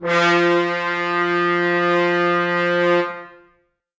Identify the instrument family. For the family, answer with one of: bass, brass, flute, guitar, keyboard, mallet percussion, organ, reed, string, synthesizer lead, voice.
brass